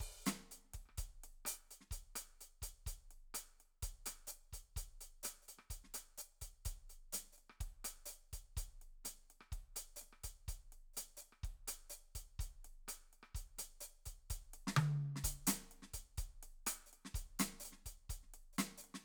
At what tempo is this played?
126 BPM